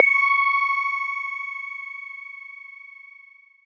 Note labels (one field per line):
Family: mallet percussion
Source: electronic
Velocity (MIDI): 25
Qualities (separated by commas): bright, distorted, non-linear envelope